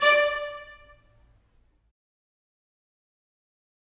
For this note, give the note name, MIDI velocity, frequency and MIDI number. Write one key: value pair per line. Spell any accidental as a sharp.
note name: D5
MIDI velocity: 75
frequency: 587.3 Hz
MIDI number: 74